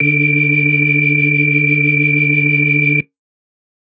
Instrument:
electronic organ